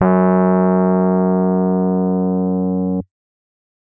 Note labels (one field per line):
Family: keyboard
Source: electronic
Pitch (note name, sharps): F#2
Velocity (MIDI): 127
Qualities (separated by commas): dark